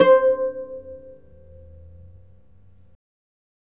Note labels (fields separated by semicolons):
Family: guitar; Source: acoustic; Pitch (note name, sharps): C5; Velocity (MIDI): 75; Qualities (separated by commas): reverb